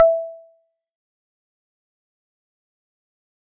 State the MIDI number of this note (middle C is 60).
76